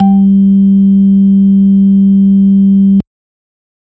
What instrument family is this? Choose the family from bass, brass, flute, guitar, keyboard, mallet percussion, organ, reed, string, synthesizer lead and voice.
organ